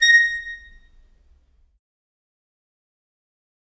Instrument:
acoustic reed instrument